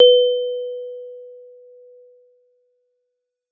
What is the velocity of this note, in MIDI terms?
127